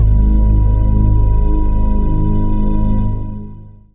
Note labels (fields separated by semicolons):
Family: synthesizer lead; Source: synthesizer; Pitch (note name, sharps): G#0; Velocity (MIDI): 50; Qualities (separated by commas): long release